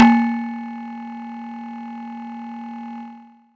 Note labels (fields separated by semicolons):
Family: mallet percussion; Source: acoustic; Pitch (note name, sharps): A#3; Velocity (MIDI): 100; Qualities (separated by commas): distorted